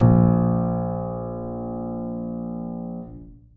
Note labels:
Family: keyboard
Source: acoustic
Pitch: A#1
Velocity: 75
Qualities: reverb

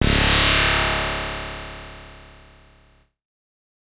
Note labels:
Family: bass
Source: synthesizer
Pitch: C#1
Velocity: 25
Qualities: bright, distorted

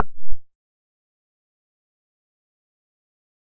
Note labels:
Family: bass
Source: synthesizer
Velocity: 25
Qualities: fast decay, percussive

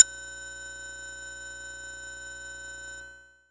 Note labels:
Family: bass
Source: synthesizer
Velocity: 50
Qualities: bright, multiphonic

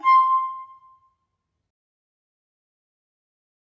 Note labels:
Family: flute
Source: acoustic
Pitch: C6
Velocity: 75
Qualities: fast decay, reverb

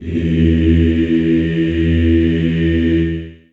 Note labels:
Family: voice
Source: acoustic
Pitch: E2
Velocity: 75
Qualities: reverb

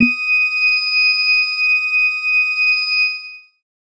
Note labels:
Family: organ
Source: electronic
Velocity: 50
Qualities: reverb

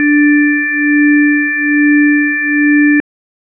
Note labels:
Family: organ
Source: electronic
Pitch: D4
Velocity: 127

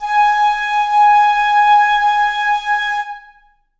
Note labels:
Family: reed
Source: acoustic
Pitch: G#5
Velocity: 50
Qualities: reverb

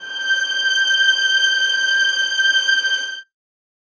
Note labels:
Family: string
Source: acoustic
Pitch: G6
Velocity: 75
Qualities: reverb

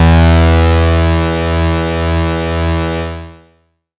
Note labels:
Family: bass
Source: synthesizer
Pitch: E2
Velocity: 50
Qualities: bright, distorted, long release

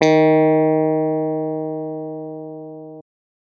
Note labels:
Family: keyboard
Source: electronic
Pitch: D#3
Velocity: 100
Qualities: distorted

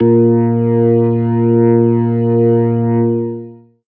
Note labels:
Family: organ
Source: electronic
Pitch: A#2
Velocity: 100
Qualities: distorted, long release

